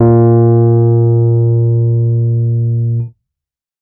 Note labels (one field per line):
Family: keyboard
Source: electronic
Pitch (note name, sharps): A#2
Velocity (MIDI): 75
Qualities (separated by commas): dark, distorted